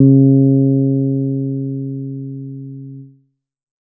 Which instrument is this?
synthesizer bass